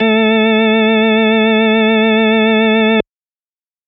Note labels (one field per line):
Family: organ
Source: electronic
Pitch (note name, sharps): A3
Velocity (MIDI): 75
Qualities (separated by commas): distorted